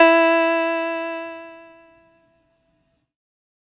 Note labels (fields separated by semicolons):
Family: keyboard; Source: electronic; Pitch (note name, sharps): E4; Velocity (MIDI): 100; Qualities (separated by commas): distorted